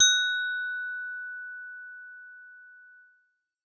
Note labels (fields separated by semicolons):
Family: bass; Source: synthesizer; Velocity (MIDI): 100; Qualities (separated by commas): distorted